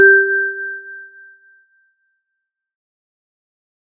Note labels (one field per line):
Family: mallet percussion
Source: acoustic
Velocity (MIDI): 50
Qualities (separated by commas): fast decay